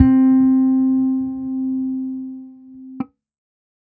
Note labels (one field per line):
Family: bass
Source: electronic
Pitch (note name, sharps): C4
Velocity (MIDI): 75